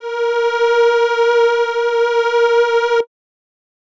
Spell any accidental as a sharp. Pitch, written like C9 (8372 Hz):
A#4 (466.2 Hz)